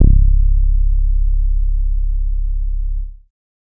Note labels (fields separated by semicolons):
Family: bass; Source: synthesizer; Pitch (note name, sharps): C#1; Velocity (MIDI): 50; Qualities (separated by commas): dark